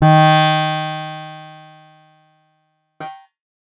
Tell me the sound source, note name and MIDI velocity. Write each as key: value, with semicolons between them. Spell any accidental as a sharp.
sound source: acoustic; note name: D#3; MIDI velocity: 75